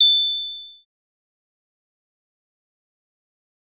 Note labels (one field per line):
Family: synthesizer lead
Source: synthesizer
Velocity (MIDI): 75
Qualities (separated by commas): bright, distorted, fast decay